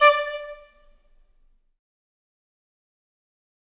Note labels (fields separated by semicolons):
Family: flute; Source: acoustic; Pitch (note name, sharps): D5; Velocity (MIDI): 50; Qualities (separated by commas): fast decay, percussive, reverb